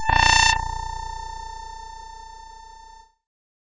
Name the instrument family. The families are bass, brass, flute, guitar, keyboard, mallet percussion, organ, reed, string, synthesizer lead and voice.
keyboard